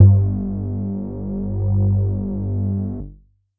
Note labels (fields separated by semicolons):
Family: keyboard; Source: electronic; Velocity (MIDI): 100; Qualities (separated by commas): distorted